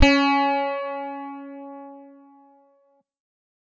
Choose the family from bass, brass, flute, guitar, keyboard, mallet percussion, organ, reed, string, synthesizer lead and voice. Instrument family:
guitar